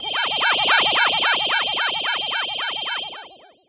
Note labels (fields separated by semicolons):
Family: voice; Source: synthesizer; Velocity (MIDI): 25; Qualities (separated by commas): distorted